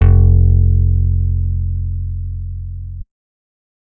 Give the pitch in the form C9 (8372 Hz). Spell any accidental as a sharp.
F1 (43.65 Hz)